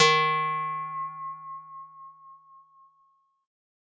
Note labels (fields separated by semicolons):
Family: guitar; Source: acoustic; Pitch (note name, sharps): D#3; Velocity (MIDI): 127; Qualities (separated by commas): bright